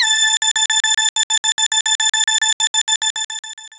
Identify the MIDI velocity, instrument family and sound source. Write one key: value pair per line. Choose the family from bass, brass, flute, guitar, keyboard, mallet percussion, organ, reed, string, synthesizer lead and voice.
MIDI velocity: 50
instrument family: synthesizer lead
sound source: synthesizer